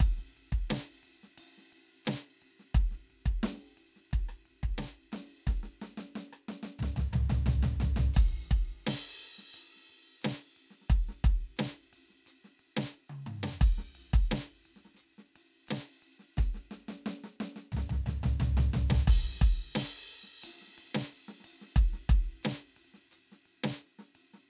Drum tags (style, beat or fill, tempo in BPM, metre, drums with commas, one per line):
rock
beat
88 BPM
4/4
crash, ride, hi-hat pedal, percussion, snare, cross-stick, high tom, mid tom, floor tom, kick